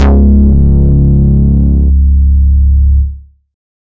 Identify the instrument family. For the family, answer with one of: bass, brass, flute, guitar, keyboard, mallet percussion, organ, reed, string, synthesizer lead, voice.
bass